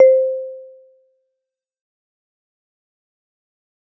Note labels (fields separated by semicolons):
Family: mallet percussion; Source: acoustic; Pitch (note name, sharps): C5; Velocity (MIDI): 75; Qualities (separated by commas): fast decay, percussive